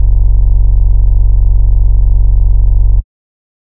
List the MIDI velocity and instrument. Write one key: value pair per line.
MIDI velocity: 75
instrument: synthesizer bass